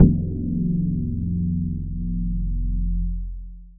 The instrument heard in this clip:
electronic mallet percussion instrument